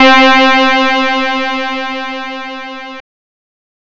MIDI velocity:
25